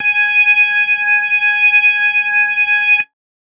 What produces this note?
electronic organ